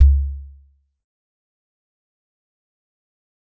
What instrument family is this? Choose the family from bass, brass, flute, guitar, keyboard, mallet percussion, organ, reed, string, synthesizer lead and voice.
mallet percussion